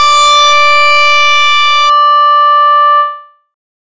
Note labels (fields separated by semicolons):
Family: bass; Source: synthesizer; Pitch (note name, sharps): D5; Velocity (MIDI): 127; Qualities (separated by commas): bright, distorted